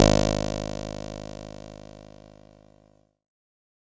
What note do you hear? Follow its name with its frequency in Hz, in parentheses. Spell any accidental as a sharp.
G#1 (51.91 Hz)